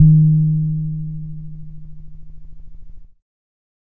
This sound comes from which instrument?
electronic keyboard